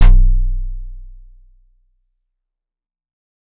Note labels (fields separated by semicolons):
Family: keyboard; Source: acoustic; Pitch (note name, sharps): B0; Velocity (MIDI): 100; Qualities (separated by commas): fast decay